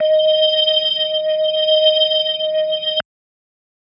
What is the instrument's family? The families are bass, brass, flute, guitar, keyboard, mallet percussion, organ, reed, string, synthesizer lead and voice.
organ